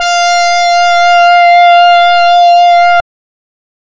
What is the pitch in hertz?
698.5 Hz